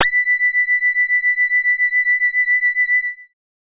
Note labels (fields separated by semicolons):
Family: bass; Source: synthesizer; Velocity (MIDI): 75; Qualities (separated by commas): multiphonic